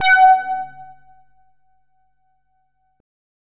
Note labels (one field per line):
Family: bass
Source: synthesizer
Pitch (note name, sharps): F#5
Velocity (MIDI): 100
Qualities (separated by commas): bright, distorted